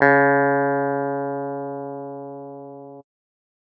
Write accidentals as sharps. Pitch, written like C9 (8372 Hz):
C#3 (138.6 Hz)